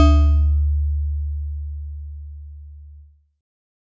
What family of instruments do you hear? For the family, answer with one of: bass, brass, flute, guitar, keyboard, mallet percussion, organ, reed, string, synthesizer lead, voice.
mallet percussion